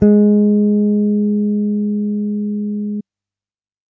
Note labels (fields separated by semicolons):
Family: bass; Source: electronic; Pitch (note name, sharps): G#3; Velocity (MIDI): 50